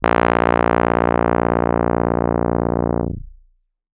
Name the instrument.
electronic keyboard